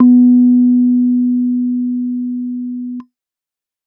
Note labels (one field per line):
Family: keyboard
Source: electronic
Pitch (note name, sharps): B3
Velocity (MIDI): 25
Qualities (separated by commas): dark